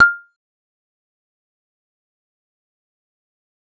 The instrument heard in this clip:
synthesizer bass